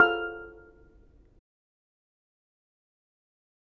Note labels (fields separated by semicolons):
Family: mallet percussion; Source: acoustic; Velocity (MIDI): 50; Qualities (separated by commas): fast decay, percussive, reverb